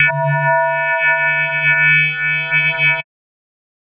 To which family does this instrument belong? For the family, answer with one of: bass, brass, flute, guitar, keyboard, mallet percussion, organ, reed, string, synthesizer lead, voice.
mallet percussion